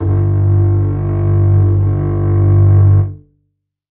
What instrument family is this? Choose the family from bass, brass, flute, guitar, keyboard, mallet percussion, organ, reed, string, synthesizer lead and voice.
string